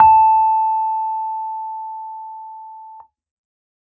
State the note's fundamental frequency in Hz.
880 Hz